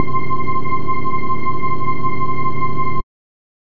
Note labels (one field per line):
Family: bass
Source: synthesizer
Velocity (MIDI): 50